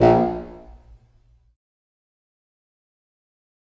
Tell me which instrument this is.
acoustic reed instrument